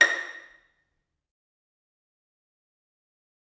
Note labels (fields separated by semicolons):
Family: string; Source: acoustic; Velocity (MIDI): 100; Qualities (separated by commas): fast decay, percussive, reverb